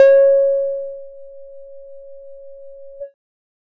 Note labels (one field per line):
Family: bass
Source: synthesizer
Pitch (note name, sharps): C#5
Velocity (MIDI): 75